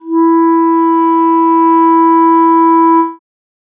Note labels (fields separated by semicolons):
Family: reed; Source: acoustic; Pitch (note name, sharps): E4; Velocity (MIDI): 75